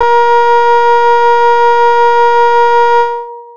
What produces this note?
electronic keyboard